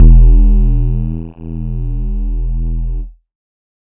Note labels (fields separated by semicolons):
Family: synthesizer lead; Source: synthesizer; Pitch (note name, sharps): E1; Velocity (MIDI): 127; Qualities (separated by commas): distorted